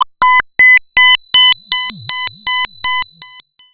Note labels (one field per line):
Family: bass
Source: synthesizer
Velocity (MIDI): 25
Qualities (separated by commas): bright, distorted, long release, multiphonic, tempo-synced